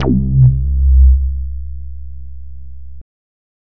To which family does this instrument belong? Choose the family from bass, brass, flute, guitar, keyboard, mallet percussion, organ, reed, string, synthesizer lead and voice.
bass